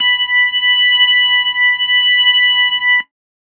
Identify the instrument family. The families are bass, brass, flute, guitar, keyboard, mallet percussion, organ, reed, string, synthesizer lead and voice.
organ